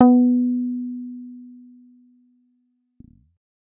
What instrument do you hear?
synthesizer bass